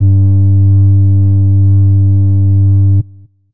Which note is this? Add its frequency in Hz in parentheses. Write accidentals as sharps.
G2 (98 Hz)